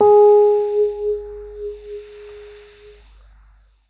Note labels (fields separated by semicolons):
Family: keyboard; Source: electronic; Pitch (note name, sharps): G#4; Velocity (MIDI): 25